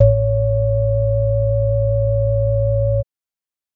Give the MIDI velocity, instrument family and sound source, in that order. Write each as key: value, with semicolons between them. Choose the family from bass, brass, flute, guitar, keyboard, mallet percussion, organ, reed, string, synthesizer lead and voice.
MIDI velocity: 50; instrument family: organ; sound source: electronic